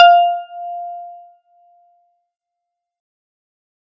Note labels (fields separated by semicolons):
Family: guitar; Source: synthesizer; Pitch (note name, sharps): F5; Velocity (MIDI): 50